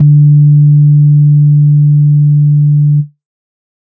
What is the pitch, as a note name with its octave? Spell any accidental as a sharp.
D3